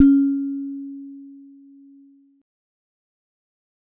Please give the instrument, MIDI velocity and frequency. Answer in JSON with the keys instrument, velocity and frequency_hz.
{"instrument": "acoustic mallet percussion instrument", "velocity": 25, "frequency_hz": 277.2}